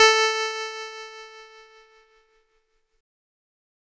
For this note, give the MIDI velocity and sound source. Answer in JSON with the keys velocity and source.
{"velocity": 25, "source": "electronic"}